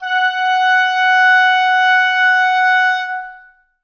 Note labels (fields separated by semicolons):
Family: reed; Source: acoustic; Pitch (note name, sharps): F#5; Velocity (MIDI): 127; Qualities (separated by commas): long release, reverb